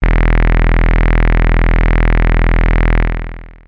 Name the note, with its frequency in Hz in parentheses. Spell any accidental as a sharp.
E1 (41.2 Hz)